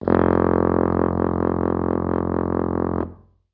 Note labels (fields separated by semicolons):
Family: brass; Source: acoustic; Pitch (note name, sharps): F1; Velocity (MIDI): 75